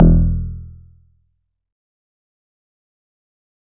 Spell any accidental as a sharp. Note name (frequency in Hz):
E1 (41.2 Hz)